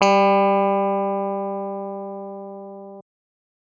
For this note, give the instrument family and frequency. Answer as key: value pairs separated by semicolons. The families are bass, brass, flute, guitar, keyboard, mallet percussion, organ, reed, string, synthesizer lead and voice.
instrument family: keyboard; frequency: 196 Hz